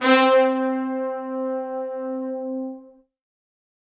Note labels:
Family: brass; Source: acoustic; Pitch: C4; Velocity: 50; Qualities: bright, reverb

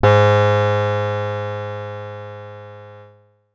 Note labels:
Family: guitar; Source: acoustic; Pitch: G#2; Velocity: 50; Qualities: bright, distorted

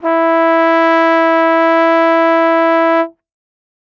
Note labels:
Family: brass; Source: acoustic; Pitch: E4; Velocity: 75

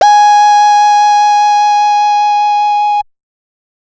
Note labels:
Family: bass; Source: synthesizer; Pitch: G#5; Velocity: 100; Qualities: distorted

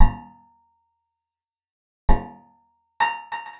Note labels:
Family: guitar; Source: acoustic; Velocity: 100; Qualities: percussive, reverb

